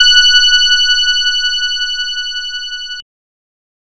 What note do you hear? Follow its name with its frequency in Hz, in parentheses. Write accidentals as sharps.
F#6 (1480 Hz)